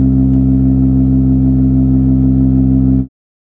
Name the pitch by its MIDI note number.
36